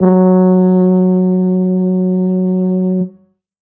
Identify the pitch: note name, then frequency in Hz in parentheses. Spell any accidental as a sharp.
F#3 (185 Hz)